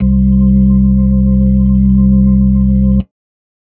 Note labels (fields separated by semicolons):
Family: organ; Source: electronic; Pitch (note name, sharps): C2; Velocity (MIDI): 75; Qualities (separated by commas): dark